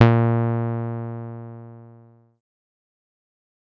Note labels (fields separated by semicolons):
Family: bass; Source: synthesizer; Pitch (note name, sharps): A#2; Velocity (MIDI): 25; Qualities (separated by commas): distorted, fast decay